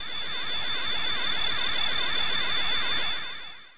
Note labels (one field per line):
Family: voice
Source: synthesizer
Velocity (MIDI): 25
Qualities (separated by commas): distorted, long release